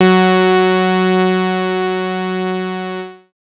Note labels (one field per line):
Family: bass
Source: synthesizer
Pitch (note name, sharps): F#3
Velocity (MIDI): 25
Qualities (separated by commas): bright, distorted